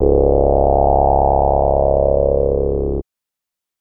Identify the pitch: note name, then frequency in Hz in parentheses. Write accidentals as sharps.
C#1 (34.65 Hz)